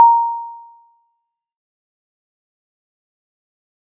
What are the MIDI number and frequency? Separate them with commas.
82, 932.3 Hz